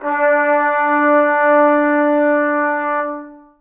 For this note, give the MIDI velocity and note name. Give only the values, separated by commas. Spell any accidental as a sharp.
25, D4